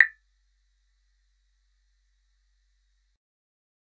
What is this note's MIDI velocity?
75